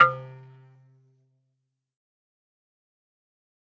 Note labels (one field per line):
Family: mallet percussion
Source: acoustic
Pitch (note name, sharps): C3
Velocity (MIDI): 75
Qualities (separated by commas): fast decay, percussive, reverb